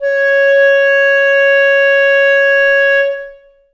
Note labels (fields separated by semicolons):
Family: reed; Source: acoustic; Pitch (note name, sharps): C#5; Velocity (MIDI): 100; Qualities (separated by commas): long release, reverb